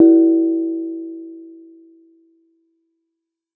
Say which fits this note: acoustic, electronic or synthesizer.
acoustic